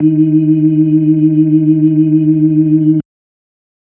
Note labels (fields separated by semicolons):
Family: organ; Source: electronic; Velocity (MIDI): 25; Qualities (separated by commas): dark